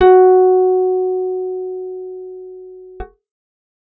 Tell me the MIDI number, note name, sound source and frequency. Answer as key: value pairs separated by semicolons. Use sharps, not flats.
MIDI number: 66; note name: F#4; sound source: acoustic; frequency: 370 Hz